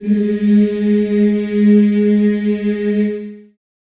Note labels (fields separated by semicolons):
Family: voice; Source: acoustic; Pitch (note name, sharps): G#3; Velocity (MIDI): 25; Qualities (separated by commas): long release, reverb